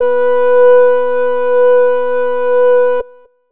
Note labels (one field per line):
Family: flute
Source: acoustic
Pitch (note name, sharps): B4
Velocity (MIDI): 75